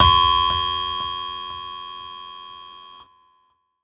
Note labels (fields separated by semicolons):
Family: keyboard; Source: electronic; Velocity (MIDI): 100; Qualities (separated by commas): bright, distorted